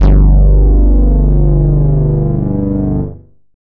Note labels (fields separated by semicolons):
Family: bass; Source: synthesizer; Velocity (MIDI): 75; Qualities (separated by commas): distorted